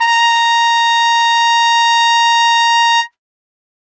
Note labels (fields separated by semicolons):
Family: brass; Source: acoustic; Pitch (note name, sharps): A#5; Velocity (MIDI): 75; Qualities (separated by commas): bright